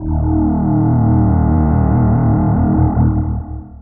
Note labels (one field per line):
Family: voice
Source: synthesizer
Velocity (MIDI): 75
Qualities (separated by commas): distorted, long release